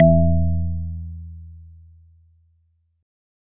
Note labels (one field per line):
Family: organ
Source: electronic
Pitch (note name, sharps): E2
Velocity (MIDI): 75